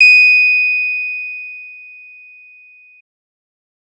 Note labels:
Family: bass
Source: synthesizer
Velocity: 127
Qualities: bright

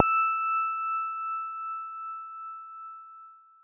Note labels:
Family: guitar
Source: electronic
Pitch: E6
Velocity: 100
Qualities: reverb

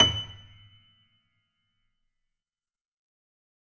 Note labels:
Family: keyboard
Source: acoustic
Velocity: 127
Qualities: fast decay, percussive

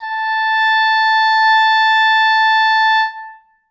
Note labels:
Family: reed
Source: acoustic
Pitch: A5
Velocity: 75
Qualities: reverb

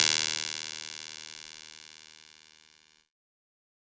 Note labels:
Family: keyboard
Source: electronic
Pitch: D#2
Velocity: 100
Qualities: bright, distorted

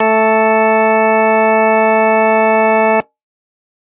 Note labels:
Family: organ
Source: electronic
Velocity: 127

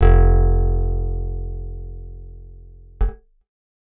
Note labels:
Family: guitar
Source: acoustic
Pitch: F1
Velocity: 127

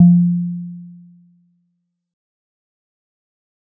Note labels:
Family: mallet percussion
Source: acoustic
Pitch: F3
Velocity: 25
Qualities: dark, fast decay

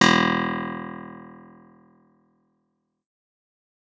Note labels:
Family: guitar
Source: acoustic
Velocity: 75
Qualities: bright

